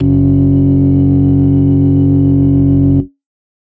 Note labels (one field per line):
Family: organ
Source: electronic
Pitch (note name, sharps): F#1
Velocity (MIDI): 127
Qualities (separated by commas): distorted